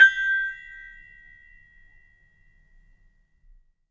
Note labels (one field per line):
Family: mallet percussion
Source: acoustic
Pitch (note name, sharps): G6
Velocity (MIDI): 75